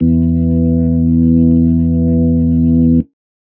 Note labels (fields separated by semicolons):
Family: organ; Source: electronic; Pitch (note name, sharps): E2; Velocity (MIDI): 100; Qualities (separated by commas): dark